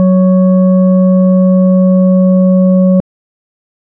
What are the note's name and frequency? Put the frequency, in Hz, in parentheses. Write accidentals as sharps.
F#3 (185 Hz)